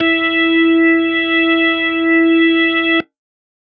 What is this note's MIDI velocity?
25